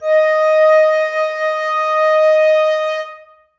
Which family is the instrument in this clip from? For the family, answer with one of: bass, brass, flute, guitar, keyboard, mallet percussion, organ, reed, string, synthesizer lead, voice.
flute